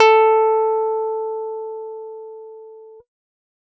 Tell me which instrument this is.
electronic guitar